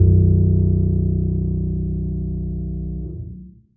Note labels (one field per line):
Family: keyboard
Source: acoustic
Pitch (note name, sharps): B0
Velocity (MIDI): 25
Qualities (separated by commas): dark, long release, reverb